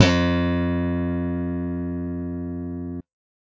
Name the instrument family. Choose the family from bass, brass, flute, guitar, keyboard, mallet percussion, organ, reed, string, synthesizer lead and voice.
bass